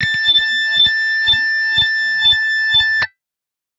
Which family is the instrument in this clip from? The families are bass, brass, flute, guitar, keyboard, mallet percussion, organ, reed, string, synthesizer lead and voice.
guitar